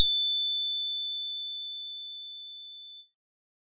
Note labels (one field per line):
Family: organ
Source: electronic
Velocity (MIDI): 100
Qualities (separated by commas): bright